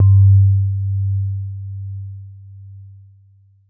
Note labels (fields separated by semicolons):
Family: keyboard; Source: electronic; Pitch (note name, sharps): G2; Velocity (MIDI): 75; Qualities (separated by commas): dark